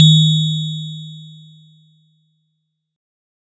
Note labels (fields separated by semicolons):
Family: mallet percussion; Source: acoustic; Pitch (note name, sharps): D#3; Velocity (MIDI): 50; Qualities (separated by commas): bright